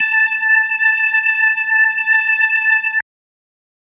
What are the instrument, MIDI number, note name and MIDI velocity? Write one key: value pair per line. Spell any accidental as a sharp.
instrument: electronic organ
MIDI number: 81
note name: A5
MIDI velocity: 50